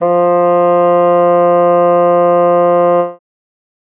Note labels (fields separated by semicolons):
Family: reed; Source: acoustic; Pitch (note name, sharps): F3; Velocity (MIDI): 127; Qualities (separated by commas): bright